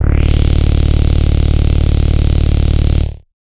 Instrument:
synthesizer bass